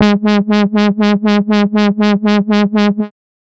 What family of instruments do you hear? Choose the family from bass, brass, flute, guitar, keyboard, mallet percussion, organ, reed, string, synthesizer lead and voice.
bass